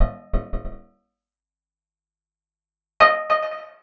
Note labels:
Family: guitar; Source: acoustic; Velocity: 25; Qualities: percussive, reverb

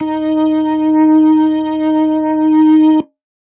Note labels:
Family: organ; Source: electronic; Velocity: 127; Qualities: dark

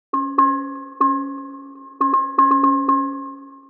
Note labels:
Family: mallet percussion; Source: synthesizer; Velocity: 100; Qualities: long release, multiphonic, percussive, tempo-synced

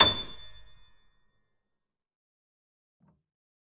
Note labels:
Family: keyboard; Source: acoustic; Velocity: 25; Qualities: fast decay, percussive, reverb

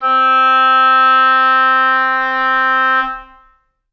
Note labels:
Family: reed; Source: acoustic; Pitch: C4; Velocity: 75; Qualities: reverb

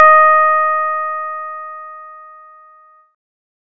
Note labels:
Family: bass; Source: synthesizer; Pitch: D#5; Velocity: 100

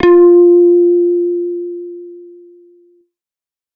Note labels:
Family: bass; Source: synthesizer; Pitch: F4; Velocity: 50; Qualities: distorted

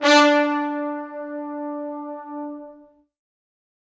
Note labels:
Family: brass; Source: acoustic; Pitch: D4; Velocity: 25; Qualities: bright, reverb

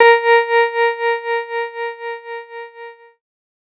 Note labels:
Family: keyboard; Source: electronic; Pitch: A#4; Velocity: 100

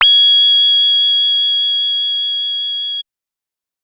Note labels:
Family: bass; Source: synthesizer; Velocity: 50; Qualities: bright, distorted

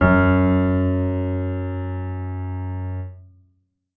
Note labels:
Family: keyboard; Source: acoustic; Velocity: 75; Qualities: reverb

